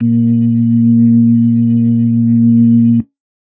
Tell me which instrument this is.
electronic organ